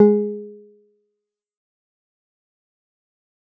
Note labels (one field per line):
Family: guitar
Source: synthesizer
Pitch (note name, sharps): G#3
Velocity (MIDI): 50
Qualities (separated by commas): dark, fast decay, percussive